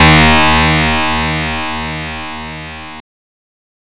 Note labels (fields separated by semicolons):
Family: guitar; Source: synthesizer; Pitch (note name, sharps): D#2; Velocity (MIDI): 75; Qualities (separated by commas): bright, distorted